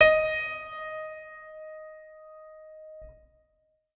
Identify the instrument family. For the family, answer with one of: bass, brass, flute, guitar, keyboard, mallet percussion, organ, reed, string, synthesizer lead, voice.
organ